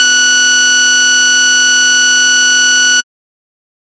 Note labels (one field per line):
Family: bass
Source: synthesizer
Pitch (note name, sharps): F#6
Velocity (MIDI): 127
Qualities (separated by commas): bright, distorted